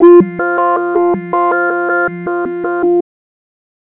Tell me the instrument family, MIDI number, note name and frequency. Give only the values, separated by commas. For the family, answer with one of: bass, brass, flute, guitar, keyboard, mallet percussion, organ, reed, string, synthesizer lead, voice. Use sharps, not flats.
bass, 65, F4, 349.2 Hz